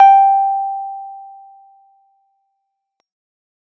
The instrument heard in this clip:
electronic keyboard